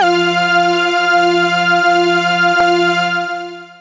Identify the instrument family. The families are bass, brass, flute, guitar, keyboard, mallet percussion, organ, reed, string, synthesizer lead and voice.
synthesizer lead